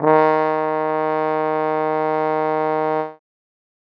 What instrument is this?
acoustic brass instrument